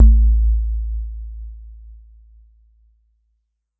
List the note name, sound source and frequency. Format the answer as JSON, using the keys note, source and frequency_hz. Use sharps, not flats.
{"note": "A1", "source": "acoustic", "frequency_hz": 55}